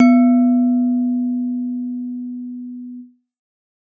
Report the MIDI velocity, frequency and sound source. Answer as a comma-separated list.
127, 246.9 Hz, acoustic